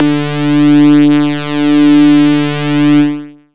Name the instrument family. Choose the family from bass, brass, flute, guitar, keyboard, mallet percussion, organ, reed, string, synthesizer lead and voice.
bass